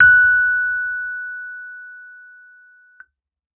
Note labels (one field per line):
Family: keyboard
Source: electronic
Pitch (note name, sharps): F#6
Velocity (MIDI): 100